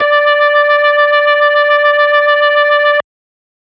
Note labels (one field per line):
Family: organ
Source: electronic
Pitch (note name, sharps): D5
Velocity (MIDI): 127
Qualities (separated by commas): distorted